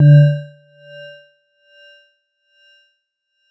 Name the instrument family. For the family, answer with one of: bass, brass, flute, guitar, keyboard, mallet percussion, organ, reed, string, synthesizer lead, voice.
mallet percussion